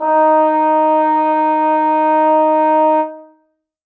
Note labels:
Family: brass; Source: acoustic; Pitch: D#4; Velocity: 75; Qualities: reverb

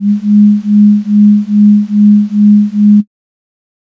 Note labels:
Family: flute; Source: synthesizer; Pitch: G#3; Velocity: 75; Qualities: dark

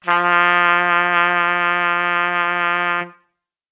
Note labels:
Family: brass; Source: acoustic; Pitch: F3; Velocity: 75

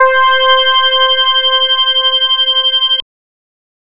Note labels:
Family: bass; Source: synthesizer; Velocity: 100; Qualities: distorted, multiphonic

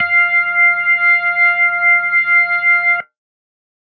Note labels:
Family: organ; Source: electronic; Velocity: 50

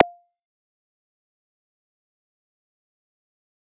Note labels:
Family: bass; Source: synthesizer; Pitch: F5; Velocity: 127; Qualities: fast decay, percussive

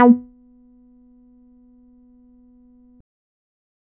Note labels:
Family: bass; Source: synthesizer; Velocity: 25; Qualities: distorted, percussive

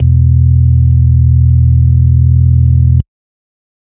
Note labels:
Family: organ; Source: electronic; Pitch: E1; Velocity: 25; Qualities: dark

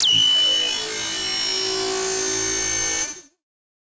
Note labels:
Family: synthesizer lead; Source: synthesizer; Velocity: 50; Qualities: bright, distorted, multiphonic, non-linear envelope

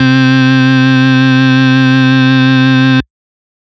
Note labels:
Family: organ; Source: electronic; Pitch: C3; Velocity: 25; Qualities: distorted

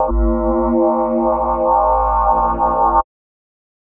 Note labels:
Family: mallet percussion; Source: electronic; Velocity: 100; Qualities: multiphonic, non-linear envelope

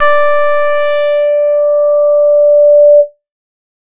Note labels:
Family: bass; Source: synthesizer; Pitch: D5; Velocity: 75; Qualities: distorted

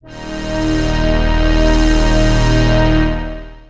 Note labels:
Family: synthesizer lead; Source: synthesizer; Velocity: 127; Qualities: bright, long release, non-linear envelope

